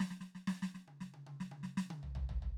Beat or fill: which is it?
fill